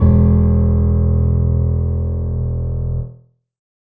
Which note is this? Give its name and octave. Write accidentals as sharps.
E1